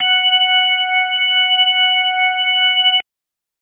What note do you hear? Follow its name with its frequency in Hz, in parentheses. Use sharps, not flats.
F#5 (740 Hz)